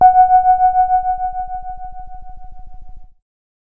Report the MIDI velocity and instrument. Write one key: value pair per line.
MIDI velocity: 25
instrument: electronic keyboard